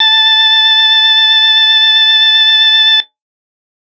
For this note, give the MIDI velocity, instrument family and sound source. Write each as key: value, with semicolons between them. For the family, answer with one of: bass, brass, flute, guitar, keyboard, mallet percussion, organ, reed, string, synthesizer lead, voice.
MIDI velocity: 100; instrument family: organ; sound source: electronic